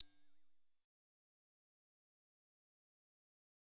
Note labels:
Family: synthesizer lead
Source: synthesizer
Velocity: 100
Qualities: bright, distorted, fast decay

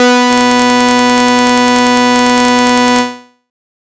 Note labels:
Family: bass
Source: synthesizer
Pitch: B3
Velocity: 50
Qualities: bright, distorted

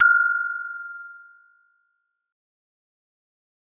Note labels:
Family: mallet percussion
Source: acoustic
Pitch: F6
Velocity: 50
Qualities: fast decay

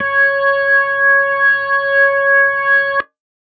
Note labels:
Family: organ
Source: electronic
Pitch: C#5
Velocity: 25

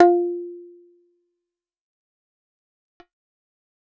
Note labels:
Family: guitar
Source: acoustic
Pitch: F4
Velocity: 127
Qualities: fast decay, percussive

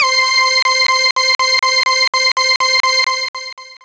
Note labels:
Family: synthesizer lead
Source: synthesizer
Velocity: 25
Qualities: bright, long release

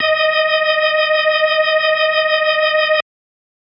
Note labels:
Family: organ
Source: electronic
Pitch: D#5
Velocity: 75

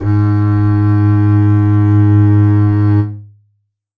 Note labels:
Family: string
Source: acoustic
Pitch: G#2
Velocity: 50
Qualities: reverb

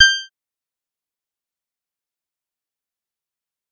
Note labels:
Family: bass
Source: synthesizer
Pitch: G6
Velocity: 50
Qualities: bright, distorted, fast decay, percussive

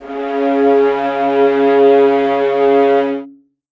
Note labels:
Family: string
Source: acoustic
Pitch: C#3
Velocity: 50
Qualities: reverb

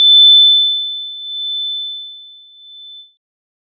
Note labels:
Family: keyboard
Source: electronic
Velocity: 100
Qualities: bright, multiphonic

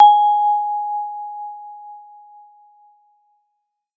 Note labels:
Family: mallet percussion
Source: acoustic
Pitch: G#5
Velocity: 100

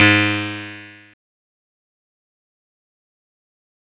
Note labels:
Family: guitar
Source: electronic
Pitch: G#2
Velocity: 127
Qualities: bright, distorted, fast decay

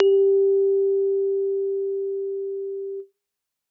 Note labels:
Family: keyboard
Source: acoustic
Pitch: G4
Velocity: 100

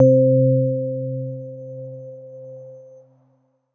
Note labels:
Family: keyboard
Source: electronic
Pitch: C3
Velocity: 100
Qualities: dark

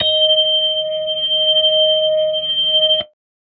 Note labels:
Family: organ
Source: electronic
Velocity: 75

